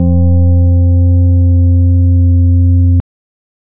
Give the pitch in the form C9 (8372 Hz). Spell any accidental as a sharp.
F2 (87.31 Hz)